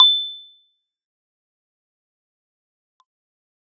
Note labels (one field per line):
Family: keyboard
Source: electronic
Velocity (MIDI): 75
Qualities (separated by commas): bright, fast decay, percussive